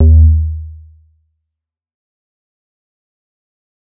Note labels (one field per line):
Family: bass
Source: synthesizer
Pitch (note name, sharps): D#2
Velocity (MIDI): 75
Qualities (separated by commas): dark, fast decay